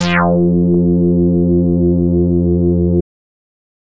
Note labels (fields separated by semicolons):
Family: bass; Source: synthesizer; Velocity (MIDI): 100; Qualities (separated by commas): distorted